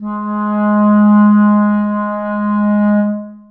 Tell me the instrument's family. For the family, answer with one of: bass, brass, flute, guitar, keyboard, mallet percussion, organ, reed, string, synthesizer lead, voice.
reed